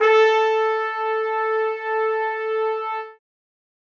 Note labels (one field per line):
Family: brass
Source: acoustic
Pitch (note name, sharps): A4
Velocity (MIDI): 75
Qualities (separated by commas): reverb